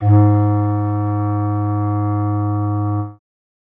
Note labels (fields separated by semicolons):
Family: reed; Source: acoustic; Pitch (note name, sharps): G#2; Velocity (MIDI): 75